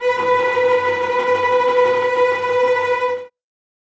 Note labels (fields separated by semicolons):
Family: string; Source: acoustic; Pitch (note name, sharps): B4; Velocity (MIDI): 100; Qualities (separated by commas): bright, non-linear envelope, reverb